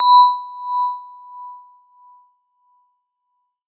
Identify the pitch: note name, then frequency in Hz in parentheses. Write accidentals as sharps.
B5 (987.8 Hz)